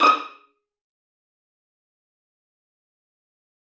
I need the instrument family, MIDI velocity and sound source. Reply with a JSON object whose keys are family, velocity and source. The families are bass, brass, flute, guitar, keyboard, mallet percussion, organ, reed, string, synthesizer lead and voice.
{"family": "string", "velocity": 100, "source": "acoustic"}